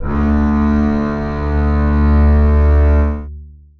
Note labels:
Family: string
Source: acoustic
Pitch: D2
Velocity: 25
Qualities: long release, reverb

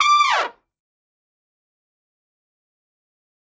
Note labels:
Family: brass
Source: acoustic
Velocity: 25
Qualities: fast decay, reverb

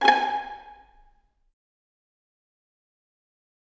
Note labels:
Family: string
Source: acoustic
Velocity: 100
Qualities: fast decay, percussive, reverb

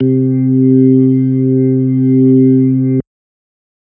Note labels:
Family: organ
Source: electronic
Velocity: 100

